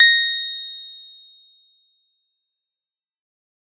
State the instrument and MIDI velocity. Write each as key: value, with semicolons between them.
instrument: synthesizer guitar; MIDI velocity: 100